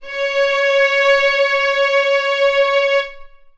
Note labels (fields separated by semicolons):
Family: string; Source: acoustic; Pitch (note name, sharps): C#5; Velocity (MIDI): 50; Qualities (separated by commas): long release, reverb